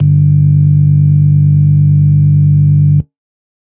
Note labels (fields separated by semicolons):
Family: organ; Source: electronic; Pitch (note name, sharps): G1; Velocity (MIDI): 75; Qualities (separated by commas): dark